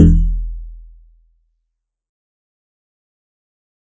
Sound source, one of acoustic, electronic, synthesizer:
synthesizer